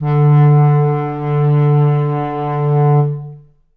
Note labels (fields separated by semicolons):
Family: reed; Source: acoustic; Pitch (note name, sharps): D3; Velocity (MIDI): 50; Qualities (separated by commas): long release, reverb